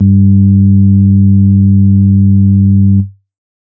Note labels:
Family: organ; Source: electronic; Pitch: G2; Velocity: 100; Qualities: dark

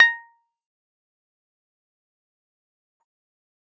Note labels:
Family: keyboard; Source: electronic; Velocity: 127; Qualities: fast decay, percussive

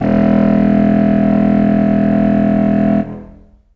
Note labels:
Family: reed; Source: acoustic; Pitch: E1; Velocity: 75; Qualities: long release, reverb

